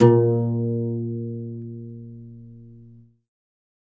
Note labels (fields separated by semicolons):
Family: guitar; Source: acoustic; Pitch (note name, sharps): A#2; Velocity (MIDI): 127; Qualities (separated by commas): reverb